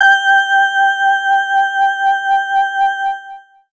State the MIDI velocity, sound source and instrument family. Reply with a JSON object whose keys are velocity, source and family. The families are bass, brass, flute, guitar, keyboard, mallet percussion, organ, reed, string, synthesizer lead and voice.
{"velocity": 100, "source": "electronic", "family": "organ"}